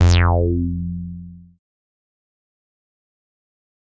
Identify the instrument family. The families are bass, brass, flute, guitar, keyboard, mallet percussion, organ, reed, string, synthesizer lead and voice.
bass